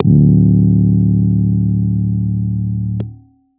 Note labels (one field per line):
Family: keyboard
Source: electronic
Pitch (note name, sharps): D1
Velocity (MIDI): 75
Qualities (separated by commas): dark